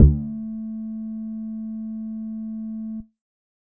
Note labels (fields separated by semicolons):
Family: bass; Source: synthesizer; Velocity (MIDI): 25; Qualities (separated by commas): distorted